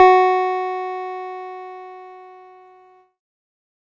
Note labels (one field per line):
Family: keyboard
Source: electronic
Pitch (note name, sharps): F#4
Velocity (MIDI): 100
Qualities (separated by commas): distorted